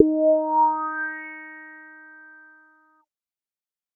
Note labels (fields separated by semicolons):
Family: bass; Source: synthesizer; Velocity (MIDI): 50